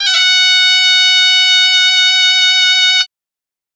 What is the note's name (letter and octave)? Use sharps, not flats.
F#5